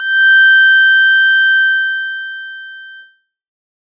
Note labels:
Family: keyboard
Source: electronic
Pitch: G6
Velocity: 50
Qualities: bright, distorted, multiphonic

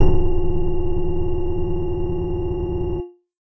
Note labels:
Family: keyboard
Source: electronic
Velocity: 25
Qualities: distorted

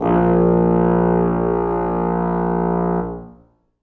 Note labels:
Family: brass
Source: acoustic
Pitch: A#1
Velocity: 75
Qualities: reverb

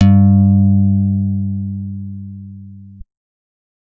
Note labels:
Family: guitar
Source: acoustic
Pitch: G2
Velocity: 100

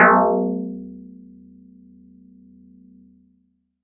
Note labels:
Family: mallet percussion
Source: acoustic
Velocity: 127

